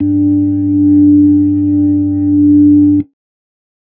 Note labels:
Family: keyboard; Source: electronic; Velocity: 50

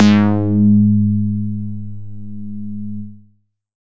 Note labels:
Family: bass; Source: synthesizer; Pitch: G#2; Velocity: 50; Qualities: distorted

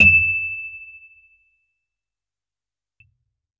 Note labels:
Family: keyboard; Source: electronic; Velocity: 127

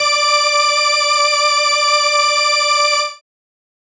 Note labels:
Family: keyboard; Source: synthesizer; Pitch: D5; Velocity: 75; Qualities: bright

